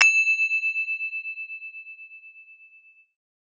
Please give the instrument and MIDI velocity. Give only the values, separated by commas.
acoustic mallet percussion instrument, 50